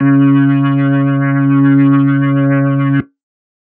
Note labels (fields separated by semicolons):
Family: organ; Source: electronic; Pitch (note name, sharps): C#3; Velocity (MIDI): 75; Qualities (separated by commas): distorted